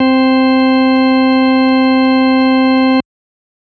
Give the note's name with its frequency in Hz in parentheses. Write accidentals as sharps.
C4 (261.6 Hz)